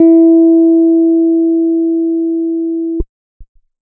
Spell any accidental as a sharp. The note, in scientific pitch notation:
E4